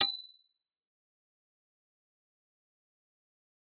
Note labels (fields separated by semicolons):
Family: guitar; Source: electronic; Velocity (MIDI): 50; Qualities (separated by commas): bright, fast decay, multiphonic, non-linear envelope, percussive